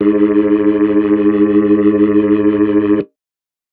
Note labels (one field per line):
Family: organ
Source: electronic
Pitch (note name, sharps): G#2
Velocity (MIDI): 25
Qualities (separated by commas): distorted